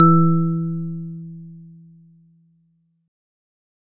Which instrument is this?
electronic organ